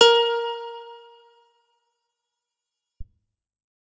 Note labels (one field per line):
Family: guitar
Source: electronic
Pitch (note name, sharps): A#4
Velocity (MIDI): 127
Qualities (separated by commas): bright, reverb